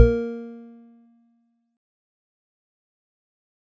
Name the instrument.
acoustic mallet percussion instrument